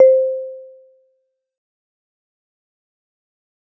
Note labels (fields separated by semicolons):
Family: mallet percussion; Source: acoustic; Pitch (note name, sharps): C5; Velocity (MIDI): 25; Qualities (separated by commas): fast decay, percussive